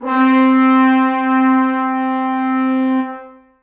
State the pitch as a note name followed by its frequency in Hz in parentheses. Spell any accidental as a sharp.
C4 (261.6 Hz)